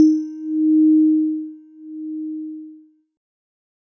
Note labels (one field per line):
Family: keyboard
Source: electronic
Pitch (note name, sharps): D#4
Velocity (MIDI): 25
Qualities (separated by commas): multiphonic